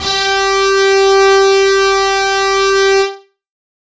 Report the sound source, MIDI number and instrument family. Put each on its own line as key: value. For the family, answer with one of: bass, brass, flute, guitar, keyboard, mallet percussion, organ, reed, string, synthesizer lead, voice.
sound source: electronic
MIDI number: 67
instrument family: guitar